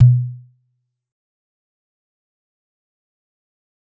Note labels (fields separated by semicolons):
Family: mallet percussion; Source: acoustic; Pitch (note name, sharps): B2; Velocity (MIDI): 75; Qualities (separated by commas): dark, fast decay, percussive